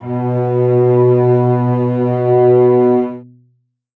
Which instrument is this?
acoustic string instrument